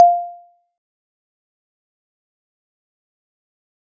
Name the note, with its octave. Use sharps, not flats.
F5